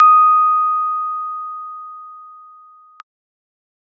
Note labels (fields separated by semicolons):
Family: keyboard; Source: electronic; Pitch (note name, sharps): D#6; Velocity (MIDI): 25